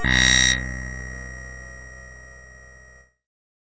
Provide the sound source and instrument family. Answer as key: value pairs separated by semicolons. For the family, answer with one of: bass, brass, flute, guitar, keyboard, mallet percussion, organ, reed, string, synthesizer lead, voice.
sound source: synthesizer; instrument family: keyboard